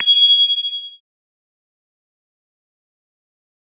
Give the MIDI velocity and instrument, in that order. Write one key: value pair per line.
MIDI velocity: 127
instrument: electronic organ